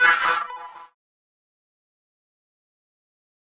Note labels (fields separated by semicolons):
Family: keyboard; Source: electronic; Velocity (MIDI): 100; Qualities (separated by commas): distorted, fast decay, non-linear envelope